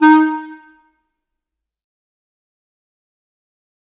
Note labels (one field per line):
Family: reed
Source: acoustic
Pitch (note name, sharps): D#4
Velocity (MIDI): 127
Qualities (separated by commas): fast decay, percussive, reverb